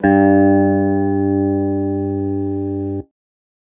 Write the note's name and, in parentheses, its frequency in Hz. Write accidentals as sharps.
G2 (98 Hz)